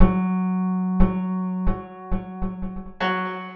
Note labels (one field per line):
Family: guitar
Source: acoustic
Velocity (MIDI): 75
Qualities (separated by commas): percussive, reverb